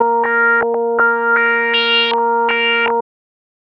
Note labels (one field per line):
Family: bass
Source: synthesizer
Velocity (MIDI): 75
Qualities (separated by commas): tempo-synced